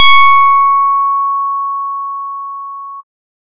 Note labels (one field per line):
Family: bass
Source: synthesizer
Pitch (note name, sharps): C#6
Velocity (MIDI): 50